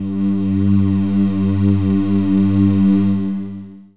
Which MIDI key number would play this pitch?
43